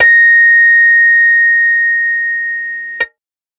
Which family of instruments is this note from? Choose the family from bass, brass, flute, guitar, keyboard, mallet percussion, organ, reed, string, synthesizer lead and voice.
guitar